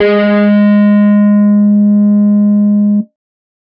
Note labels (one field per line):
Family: guitar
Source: electronic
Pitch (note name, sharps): G#3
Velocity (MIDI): 127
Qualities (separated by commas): distorted